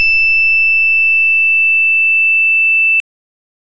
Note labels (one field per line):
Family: organ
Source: electronic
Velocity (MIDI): 100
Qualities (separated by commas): bright